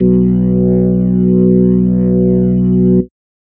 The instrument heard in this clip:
electronic organ